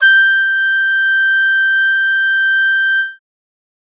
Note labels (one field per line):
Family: reed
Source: acoustic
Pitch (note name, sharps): G6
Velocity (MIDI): 25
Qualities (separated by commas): bright